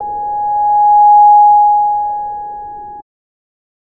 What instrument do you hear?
synthesizer bass